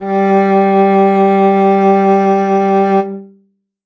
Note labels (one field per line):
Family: string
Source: acoustic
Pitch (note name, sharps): G3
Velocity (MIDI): 25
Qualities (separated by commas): reverb